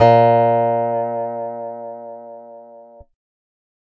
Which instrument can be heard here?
acoustic guitar